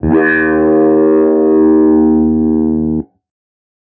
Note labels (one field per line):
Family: guitar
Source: electronic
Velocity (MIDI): 100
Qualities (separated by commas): bright, distorted, non-linear envelope